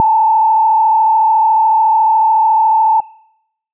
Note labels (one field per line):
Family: bass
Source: synthesizer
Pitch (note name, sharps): A5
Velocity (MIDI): 50